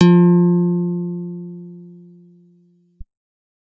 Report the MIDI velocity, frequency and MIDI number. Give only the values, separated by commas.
100, 174.6 Hz, 53